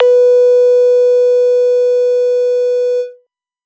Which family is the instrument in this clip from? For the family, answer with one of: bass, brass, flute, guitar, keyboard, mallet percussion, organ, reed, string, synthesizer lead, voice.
bass